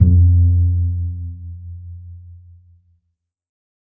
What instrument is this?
acoustic string instrument